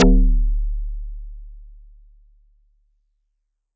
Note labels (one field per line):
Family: mallet percussion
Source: acoustic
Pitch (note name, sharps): D1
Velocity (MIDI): 127